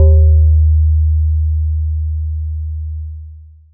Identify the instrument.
electronic mallet percussion instrument